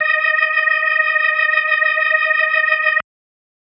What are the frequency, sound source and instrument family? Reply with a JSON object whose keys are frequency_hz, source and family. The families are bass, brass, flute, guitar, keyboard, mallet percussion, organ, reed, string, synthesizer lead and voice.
{"frequency_hz": 622.3, "source": "electronic", "family": "organ"}